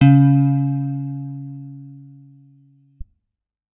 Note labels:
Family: guitar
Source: electronic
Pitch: C#3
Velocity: 50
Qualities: reverb

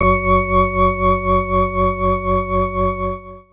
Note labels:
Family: organ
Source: electronic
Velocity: 25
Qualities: distorted

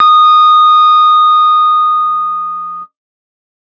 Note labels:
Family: guitar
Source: electronic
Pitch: D#6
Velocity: 75

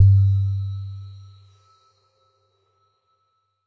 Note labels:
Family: mallet percussion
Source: electronic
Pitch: G2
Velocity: 75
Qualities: non-linear envelope

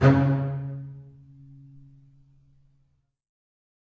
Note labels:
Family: string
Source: acoustic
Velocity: 127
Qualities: reverb

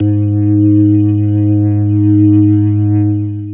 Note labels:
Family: organ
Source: electronic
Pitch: G#2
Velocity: 100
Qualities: distorted, long release

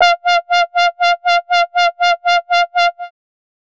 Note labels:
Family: bass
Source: synthesizer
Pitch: F5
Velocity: 75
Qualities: bright, distorted, tempo-synced

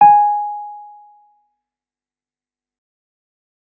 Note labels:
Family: keyboard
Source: electronic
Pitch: G#5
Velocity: 100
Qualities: fast decay

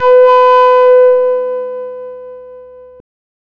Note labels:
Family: bass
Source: synthesizer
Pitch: B4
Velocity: 127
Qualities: distorted, non-linear envelope

